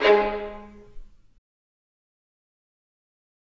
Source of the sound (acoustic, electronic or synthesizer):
acoustic